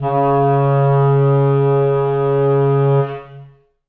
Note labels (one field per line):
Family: reed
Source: acoustic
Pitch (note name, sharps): C#3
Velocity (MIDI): 100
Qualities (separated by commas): dark, long release, reverb